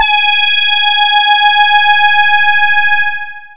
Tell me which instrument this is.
synthesizer voice